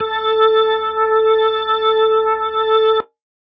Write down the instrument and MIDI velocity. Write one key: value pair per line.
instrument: electronic organ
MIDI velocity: 127